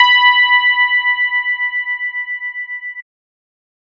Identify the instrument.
synthesizer bass